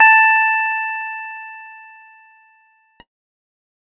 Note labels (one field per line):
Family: keyboard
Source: electronic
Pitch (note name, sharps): A5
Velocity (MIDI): 100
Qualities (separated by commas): bright